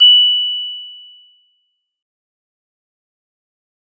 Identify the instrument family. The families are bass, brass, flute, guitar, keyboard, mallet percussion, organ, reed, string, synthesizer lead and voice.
mallet percussion